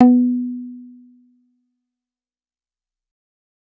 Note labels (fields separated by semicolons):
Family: bass; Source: synthesizer; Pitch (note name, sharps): B3; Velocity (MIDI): 127; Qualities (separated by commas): fast decay